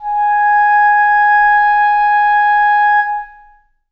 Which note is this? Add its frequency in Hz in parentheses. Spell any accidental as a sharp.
G#5 (830.6 Hz)